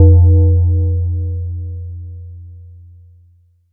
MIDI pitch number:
41